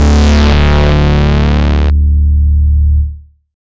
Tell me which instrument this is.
synthesizer bass